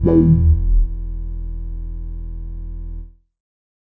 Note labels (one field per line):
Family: bass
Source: synthesizer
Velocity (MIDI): 25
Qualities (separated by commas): distorted, non-linear envelope